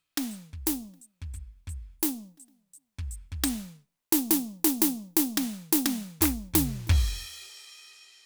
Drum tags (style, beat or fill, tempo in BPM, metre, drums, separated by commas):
rock, beat, 87 BPM, 4/4, crash, closed hi-hat, hi-hat pedal, percussion, snare, mid tom, kick